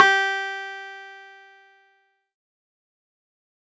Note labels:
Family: keyboard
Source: electronic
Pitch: G4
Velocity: 100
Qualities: distorted, fast decay

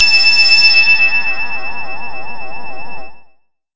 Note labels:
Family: bass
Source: synthesizer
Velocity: 100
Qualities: bright, distorted

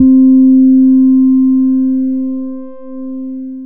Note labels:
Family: bass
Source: synthesizer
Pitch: C4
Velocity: 25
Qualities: long release

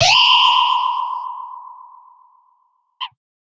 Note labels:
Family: guitar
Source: electronic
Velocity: 127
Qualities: bright, distorted

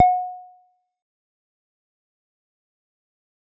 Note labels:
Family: bass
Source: synthesizer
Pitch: F#5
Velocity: 50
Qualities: fast decay, percussive

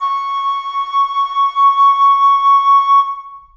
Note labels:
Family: flute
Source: acoustic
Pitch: C#6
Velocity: 127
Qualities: long release, reverb

